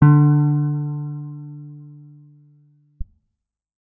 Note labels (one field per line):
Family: guitar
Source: electronic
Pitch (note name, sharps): D3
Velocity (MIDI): 25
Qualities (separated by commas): reverb